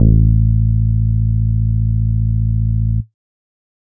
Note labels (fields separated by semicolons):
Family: bass; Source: synthesizer; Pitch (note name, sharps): A1; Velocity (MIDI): 75